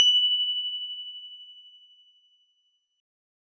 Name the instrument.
electronic keyboard